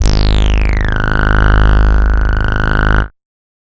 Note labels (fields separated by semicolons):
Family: bass; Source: synthesizer; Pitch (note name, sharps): G#0; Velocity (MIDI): 127; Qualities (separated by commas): bright, distorted, multiphonic